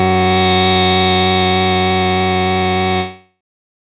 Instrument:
synthesizer bass